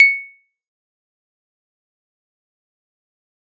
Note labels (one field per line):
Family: keyboard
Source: electronic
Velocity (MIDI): 127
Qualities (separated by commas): fast decay, percussive